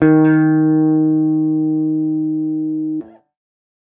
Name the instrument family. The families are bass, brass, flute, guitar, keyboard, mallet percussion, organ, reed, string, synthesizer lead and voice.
guitar